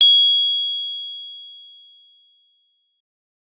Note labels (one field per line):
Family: keyboard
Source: electronic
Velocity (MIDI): 127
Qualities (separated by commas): bright